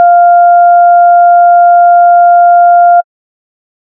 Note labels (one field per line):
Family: bass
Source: synthesizer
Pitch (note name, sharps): F5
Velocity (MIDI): 127